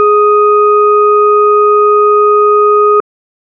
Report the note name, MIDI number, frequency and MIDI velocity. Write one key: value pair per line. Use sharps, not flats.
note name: G#4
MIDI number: 68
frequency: 415.3 Hz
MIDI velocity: 50